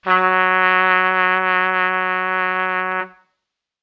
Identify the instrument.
acoustic brass instrument